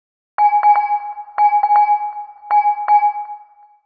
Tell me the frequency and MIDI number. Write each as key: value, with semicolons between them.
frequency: 830.6 Hz; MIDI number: 80